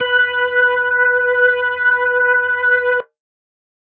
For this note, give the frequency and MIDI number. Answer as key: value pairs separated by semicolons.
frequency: 493.9 Hz; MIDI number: 71